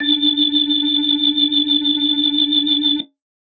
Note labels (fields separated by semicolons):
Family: organ; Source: electronic; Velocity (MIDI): 25; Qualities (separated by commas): bright